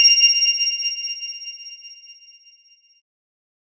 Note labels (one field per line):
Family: keyboard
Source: electronic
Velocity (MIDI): 75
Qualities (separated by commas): bright